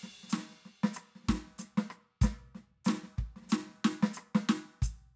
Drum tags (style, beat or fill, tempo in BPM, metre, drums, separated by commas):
New Orleans funk, beat, 93 BPM, 4/4, hi-hat pedal, snare, cross-stick, kick